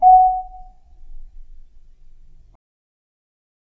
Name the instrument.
acoustic mallet percussion instrument